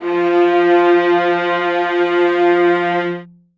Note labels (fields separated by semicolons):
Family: string; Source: acoustic; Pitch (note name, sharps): F3; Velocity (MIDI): 100; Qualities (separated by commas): reverb